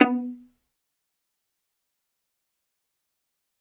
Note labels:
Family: string; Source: acoustic; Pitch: B3; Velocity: 75; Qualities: fast decay, percussive, reverb

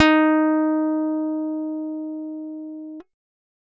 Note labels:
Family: guitar; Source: acoustic; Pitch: D#4; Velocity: 127

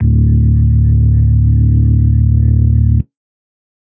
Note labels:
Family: organ; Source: electronic; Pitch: D1; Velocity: 100; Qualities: distorted

